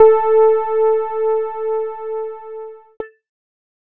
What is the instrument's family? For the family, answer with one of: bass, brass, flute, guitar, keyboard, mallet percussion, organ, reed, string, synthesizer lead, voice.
keyboard